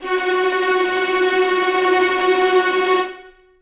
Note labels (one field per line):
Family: string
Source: acoustic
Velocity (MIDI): 75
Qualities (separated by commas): non-linear envelope, reverb